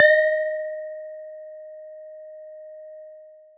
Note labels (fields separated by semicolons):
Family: mallet percussion; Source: acoustic; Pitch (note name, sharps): D#5; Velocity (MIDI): 100